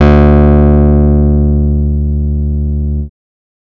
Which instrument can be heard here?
synthesizer bass